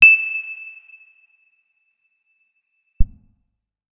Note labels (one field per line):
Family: guitar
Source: electronic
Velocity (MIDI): 25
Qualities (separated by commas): percussive, reverb